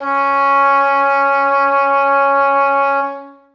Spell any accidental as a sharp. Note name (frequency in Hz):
C#4 (277.2 Hz)